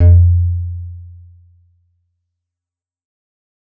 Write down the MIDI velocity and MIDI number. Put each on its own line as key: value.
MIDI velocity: 50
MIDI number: 41